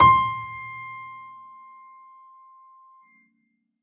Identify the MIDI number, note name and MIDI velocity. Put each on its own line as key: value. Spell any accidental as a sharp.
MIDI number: 84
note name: C6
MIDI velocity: 100